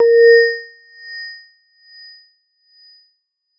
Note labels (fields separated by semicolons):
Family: mallet percussion; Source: electronic; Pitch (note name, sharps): A#4; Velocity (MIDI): 127